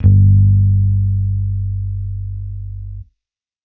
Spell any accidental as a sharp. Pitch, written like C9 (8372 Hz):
G1 (49 Hz)